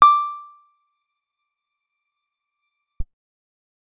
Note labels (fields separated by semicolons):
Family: guitar; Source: acoustic; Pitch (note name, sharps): D6; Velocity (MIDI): 25; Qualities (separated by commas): percussive